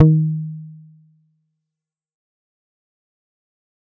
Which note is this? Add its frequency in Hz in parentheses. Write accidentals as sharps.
D#3 (155.6 Hz)